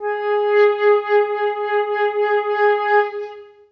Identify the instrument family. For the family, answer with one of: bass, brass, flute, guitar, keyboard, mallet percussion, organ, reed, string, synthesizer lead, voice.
flute